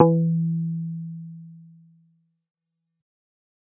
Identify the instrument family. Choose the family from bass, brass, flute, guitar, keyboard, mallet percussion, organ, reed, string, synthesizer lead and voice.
bass